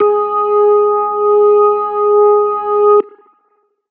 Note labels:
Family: organ; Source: electronic; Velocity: 100

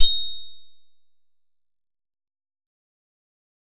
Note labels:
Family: guitar; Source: synthesizer; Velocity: 25; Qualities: bright, fast decay, percussive

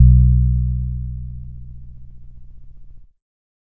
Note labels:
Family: keyboard; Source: electronic; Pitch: B1; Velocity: 127; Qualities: dark

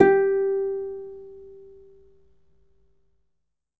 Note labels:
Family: guitar; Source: acoustic; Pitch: G4; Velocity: 75; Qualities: reverb

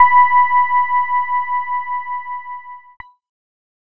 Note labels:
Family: keyboard; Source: electronic; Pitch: B5; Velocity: 50; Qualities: distorted

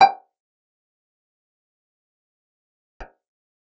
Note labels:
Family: guitar; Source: acoustic; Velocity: 75; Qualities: fast decay, percussive, reverb

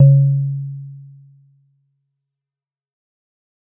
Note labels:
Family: mallet percussion; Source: acoustic; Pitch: C#3; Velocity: 127; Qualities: dark, fast decay

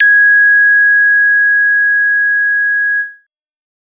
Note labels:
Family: bass; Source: synthesizer; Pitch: G#6; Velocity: 25; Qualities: bright, distorted

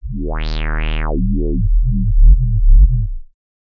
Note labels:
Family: bass; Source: synthesizer; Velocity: 75; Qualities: distorted, non-linear envelope

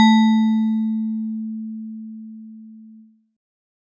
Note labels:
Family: mallet percussion; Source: acoustic; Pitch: A3; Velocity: 127

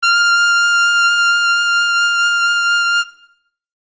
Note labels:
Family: brass; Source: acoustic; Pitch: F6; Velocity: 127

